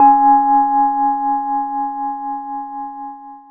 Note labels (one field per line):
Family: keyboard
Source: electronic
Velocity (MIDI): 75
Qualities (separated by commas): long release, reverb